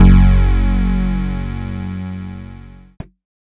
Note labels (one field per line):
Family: keyboard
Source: electronic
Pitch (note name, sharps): F#1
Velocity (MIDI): 127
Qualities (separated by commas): bright, distorted